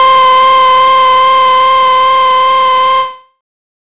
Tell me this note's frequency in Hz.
523.3 Hz